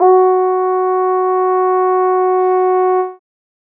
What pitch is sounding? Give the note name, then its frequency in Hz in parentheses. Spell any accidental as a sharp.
F#4 (370 Hz)